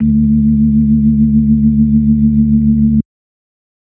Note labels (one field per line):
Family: organ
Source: electronic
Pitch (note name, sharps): D2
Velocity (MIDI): 127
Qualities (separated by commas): dark